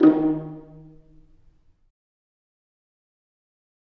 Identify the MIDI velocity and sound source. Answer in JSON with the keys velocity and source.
{"velocity": 127, "source": "acoustic"}